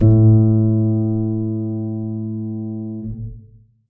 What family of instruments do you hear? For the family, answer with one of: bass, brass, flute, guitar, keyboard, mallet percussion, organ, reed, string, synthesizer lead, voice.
keyboard